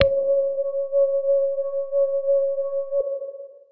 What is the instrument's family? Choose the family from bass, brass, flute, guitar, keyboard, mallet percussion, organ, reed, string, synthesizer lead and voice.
guitar